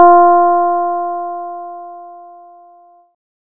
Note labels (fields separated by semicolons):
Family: bass; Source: synthesizer; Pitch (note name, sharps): F4; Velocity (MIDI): 75